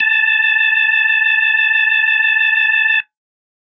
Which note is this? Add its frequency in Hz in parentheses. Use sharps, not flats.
A5 (880 Hz)